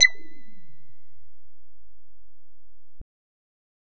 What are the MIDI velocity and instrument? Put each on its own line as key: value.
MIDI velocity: 50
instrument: synthesizer bass